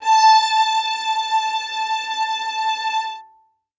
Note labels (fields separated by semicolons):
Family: string; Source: acoustic; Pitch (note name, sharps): A5; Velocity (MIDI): 127; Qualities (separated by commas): reverb